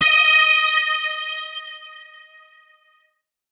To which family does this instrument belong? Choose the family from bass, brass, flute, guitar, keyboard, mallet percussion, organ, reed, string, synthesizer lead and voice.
guitar